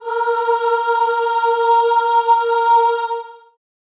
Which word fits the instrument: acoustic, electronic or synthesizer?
acoustic